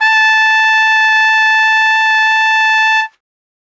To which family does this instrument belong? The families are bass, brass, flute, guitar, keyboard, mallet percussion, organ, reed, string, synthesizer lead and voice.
brass